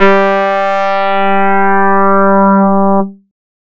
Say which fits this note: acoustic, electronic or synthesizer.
synthesizer